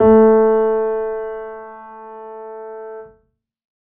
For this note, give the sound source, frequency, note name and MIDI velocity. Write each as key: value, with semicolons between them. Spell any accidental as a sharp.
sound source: acoustic; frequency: 220 Hz; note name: A3; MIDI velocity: 25